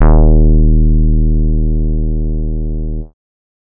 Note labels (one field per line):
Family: bass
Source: synthesizer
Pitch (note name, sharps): D#1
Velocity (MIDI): 25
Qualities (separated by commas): dark